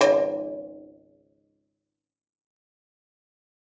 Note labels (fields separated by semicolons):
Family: guitar; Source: acoustic; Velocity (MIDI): 100; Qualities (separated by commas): fast decay